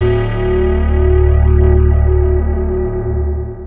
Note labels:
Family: guitar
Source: electronic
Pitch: D1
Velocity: 50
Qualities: long release, multiphonic, non-linear envelope

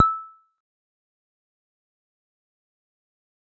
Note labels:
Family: bass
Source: synthesizer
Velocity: 75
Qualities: fast decay, percussive

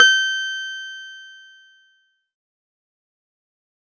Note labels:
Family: keyboard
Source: electronic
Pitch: G6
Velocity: 25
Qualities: distorted, fast decay

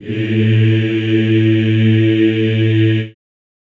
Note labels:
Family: voice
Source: acoustic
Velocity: 100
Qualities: reverb

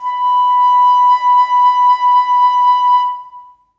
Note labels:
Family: flute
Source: acoustic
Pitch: B5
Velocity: 25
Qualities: long release, reverb

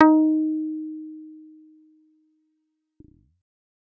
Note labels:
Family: bass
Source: synthesizer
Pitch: D#4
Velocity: 100

